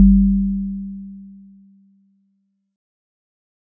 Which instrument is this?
acoustic mallet percussion instrument